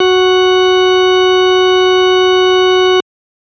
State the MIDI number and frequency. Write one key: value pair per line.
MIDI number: 66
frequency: 370 Hz